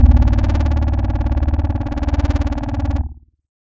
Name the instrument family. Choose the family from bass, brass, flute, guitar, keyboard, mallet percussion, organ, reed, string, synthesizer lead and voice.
keyboard